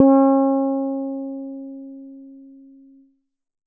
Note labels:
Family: bass; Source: synthesizer; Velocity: 127

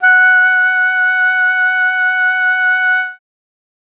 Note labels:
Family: reed; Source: acoustic; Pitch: F#5; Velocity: 75; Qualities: bright

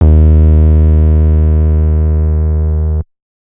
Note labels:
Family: bass; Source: synthesizer; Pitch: D#2; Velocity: 127; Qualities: distorted

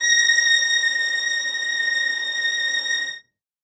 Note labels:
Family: string; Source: acoustic; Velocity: 127; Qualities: reverb

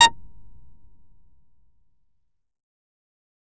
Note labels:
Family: bass; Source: synthesizer; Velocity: 127; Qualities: fast decay

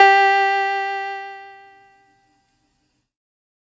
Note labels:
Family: keyboard; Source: electronic; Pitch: G4; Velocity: 127; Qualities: distorted

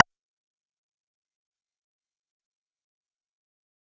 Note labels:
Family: bass; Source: synthesizer; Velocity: 50; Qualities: distorted, fast decay, percussive

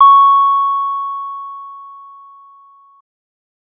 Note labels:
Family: bass; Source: synthesizer; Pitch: C#6; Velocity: 75

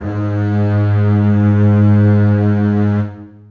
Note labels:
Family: string; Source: acoustic; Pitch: G#2; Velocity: 100; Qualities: long release, reverb

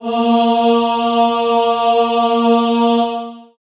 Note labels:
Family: voice; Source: acoustic; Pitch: A#3; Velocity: 127; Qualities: long release, reverb

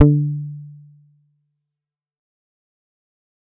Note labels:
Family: bass; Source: synthesizer; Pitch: D3; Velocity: 50; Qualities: dark, distorted, fast decay

